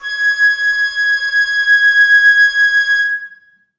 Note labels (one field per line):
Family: flute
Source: acoustic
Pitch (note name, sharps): G#6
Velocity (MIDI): 75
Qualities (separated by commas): reverb